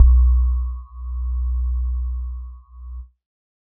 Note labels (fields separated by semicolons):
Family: synthesizer lead; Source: synthesizer; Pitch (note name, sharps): B1; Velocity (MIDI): 50